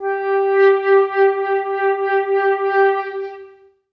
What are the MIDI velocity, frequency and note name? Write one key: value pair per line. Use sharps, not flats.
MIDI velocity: 100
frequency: 392 Hz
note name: G4